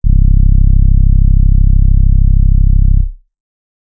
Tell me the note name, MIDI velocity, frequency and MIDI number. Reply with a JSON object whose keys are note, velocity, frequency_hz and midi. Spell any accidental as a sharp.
{"note": "C1", "velocity": 25, "frequency_hz": 32.7, "midi": 24}